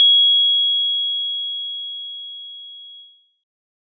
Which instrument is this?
acoustic mallet percussion instrument